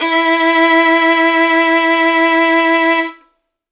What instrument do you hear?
acoustic string instrument